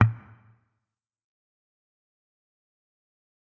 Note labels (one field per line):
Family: guitar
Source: electronic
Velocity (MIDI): 25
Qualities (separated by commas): distorted, fast decay, percussive